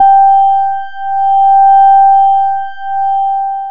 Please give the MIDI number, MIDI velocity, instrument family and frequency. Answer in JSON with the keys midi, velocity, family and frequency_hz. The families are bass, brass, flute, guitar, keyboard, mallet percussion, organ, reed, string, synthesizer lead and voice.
{"midi": 79, "velocity": 50, "family": "bass", "frequency_hz": 784}